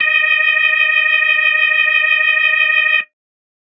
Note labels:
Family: organ; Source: electronic; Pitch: D#5; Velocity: 127; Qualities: distorted

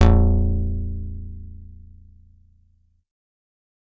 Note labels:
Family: bass; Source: synthesizer; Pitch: A0; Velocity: 75

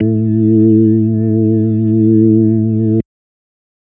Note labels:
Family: organ; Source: electronic; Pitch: A2; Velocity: 25

